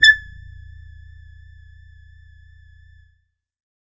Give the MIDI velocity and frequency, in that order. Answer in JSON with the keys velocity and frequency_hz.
{"velocity": 25, "frequency_hz": 1760}